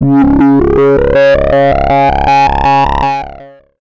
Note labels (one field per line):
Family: bass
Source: synthesizer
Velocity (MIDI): 100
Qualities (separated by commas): distorted, long release, multiphonic, tempo-synced